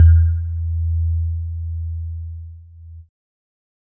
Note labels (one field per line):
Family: keyboard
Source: electronic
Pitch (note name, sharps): E2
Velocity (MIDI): 50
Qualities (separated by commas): multiphonic